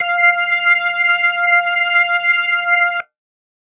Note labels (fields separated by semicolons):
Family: organ; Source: electronic; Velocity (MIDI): 127; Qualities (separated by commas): distorted